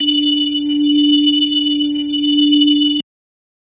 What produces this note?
electronic organ